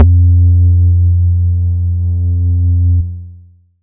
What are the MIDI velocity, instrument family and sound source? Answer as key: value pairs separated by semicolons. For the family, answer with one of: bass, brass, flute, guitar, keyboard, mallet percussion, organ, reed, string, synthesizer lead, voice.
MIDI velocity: 50; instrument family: bass; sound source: synthesizer